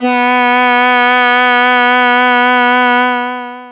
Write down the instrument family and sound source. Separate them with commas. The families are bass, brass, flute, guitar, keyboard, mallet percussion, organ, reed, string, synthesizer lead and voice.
voice, synthesizer